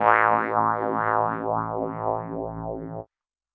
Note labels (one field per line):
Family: keyboard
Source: electronic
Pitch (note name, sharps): A1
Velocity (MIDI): 127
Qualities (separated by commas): distorted, non-linear envelope